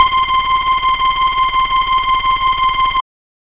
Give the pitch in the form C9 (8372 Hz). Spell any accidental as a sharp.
C6 (1047 Hz)